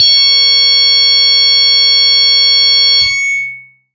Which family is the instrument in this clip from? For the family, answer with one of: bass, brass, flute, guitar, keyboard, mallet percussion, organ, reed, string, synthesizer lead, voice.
guitar